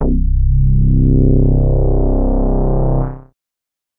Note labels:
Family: bass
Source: synthesizer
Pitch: C1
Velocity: 100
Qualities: distorted, multiphonic

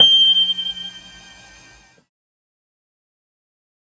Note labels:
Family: keyboard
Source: electronic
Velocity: 25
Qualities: bright, fast decay

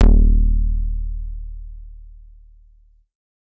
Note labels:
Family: bass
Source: synthesizer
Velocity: 127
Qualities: distorted

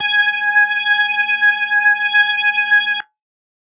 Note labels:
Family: organ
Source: electronic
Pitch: G#5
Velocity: 127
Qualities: distorted

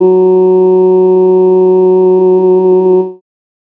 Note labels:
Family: voice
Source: synthesizer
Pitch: F#3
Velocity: 127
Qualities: bright

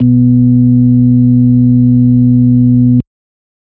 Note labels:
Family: organ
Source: electronic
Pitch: B2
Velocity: 25

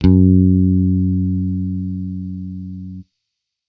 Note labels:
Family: bass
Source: electronic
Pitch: F#2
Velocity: 25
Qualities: distorted

